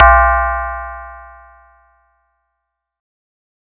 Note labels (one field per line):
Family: mallet percussion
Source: acoustic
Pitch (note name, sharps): B1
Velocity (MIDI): 100